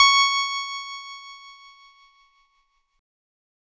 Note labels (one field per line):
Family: keyboard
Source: electronic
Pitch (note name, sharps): C#6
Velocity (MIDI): 25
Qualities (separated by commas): bright, distorted